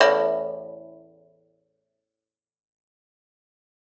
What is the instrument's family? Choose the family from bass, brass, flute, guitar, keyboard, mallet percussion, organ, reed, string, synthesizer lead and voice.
guitar